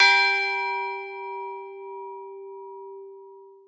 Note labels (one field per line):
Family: mallet percussion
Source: acoustic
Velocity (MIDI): 25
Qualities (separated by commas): reverb